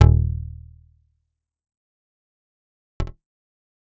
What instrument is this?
synthesizer bass